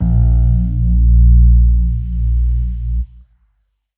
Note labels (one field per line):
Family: keyboard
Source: electronic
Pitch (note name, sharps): A#1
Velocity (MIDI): 50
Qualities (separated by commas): dark